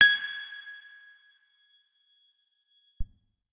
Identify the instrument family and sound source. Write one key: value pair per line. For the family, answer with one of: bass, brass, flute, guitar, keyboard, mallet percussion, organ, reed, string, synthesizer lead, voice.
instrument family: guitar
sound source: electronic